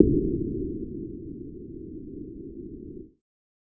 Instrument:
synthesizer bass